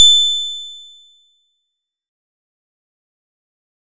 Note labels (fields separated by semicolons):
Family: guitar; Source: synthesizer; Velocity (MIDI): 50; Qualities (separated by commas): bright, fast decay